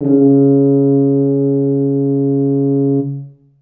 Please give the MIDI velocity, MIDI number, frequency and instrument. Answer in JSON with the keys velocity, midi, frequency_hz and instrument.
{"velocity": 75, "midi": 49, "frequency_hz": 138.6, "instrument": "acoustic brass instrument"}